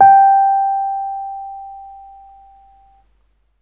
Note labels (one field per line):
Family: keyboard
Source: electronic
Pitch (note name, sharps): G5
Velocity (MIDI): 50